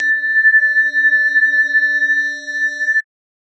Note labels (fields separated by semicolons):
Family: mallet percussion; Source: electronic; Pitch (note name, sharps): A6; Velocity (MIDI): 100; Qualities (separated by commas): multiphonic, non-linear envelope